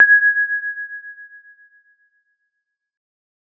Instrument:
electronic keyboard